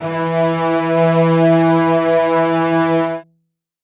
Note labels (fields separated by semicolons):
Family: string; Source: acoustic; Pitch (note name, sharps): E3; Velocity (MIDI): 100; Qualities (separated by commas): reverb